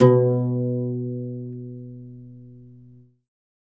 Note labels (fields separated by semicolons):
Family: guitar; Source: acoustic; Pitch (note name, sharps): B2; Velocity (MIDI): 127; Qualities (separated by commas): reverb